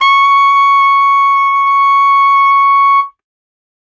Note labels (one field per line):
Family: reed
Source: acoustic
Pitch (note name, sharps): C#6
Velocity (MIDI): 25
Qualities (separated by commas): bright